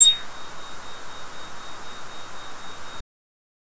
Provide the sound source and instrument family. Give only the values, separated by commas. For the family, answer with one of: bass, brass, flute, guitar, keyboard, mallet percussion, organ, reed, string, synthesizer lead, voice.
synthesizer, bass